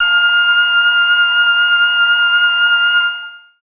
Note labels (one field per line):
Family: voice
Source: synthesizer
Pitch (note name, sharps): F6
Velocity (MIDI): 75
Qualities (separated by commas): bright, long release